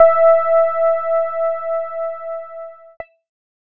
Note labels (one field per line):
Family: keyboard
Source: electronic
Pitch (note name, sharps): E5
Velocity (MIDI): 50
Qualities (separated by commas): distorted